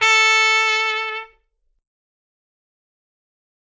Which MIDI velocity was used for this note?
25